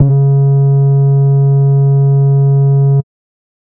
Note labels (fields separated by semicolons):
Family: bass; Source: synthesizer; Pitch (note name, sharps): C#3; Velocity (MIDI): 127; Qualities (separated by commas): dark, distorted, tempo-synced